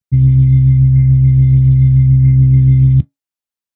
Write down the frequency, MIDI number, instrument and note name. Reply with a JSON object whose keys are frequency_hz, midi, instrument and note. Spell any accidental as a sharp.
{"frequency_hz": 65.41, "midi": 36, "instrument": "electronic organ", "note": "C2"}